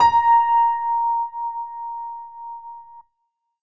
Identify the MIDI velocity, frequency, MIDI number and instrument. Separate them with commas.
100, 932.3 Hz, 82, electronic keyboard